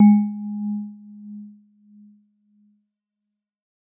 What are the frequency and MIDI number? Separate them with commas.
207.7 Hz, 56